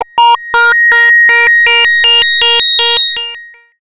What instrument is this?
synthesizer bass